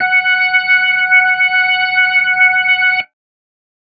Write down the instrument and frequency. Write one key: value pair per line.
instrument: electronic organ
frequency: 740 Hz